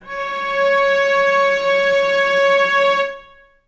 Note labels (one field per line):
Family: string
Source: acoustic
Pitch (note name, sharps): C#5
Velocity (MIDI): 25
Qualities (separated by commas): reverb